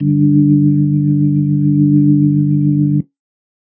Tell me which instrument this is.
electronic organ